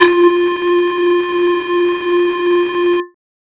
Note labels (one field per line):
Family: flute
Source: synthesizer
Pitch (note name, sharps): F4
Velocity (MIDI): 127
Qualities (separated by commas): distorted